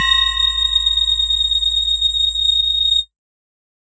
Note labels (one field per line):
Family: mallet percussion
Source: electronic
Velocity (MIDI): 100